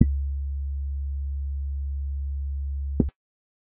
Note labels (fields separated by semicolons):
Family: bass; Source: synthesizer; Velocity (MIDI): 25